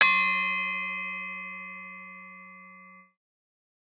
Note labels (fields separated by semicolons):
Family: mallet percussion; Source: acoustic; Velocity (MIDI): 100